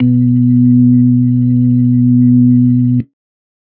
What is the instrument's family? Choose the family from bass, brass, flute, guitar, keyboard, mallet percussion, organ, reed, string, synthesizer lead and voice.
organ